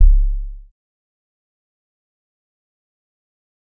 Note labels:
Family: bass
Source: synthesizer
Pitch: C#1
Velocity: 75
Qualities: dark, fast decay, percussive

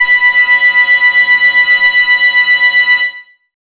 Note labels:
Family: bass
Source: synthesizer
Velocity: 127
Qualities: bright, distorted

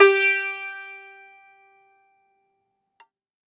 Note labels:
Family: guitar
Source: acoustic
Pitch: G4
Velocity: 127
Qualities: bright, multiphonic, reverb

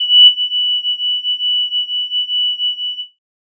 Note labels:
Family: flute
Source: synthesizer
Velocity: 50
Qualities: bright, distorted

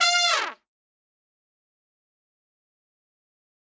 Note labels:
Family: brass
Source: acoustic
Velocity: 75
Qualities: bright, fast decay, reverb

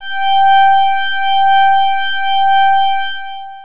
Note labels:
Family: organ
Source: electronic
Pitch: G5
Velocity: 25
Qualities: distorted, long release

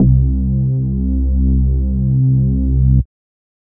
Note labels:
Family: bass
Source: synthesizer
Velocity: 50

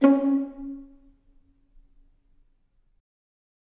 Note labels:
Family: string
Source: acoustic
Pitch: C#4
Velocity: 75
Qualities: dark, reverb

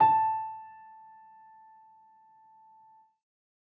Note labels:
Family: keyboard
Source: acoustic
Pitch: A5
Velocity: 75

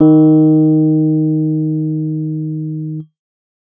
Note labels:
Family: keyboard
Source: electronic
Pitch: D#3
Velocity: 75

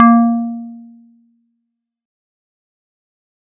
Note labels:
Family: mallet percussion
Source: acoustic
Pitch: A#3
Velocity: 127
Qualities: fast decay

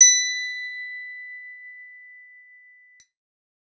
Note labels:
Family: guitar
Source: electronic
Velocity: 127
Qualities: bright, reverb

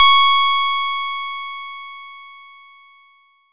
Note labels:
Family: bass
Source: synthesizer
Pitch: C#6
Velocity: 75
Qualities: bright, distorted

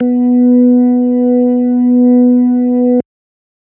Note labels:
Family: organ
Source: electronic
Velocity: 25

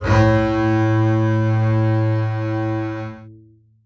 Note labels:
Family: string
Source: acoustic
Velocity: 127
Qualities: reverb

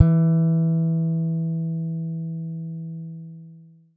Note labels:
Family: guitar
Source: acoustic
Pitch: E3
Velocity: 25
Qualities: dark, long release

